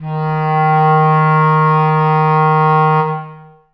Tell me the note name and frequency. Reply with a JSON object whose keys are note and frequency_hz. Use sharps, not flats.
{"note": "D#3", "frequency_hz": 155.6}